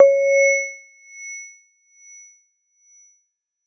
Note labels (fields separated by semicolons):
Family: mallet percussion; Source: electronic; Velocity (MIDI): 127